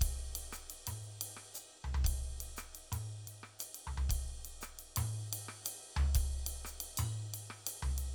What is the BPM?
118 BPM